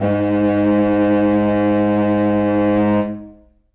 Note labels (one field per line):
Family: reed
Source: acoustic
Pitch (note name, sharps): G#2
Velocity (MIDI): 75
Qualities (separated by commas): distorted, reverb